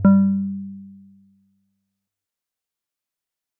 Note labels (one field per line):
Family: mallet percussion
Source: acoustic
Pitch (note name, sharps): G3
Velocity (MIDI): 25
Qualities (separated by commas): dark, fast decay, multiphonic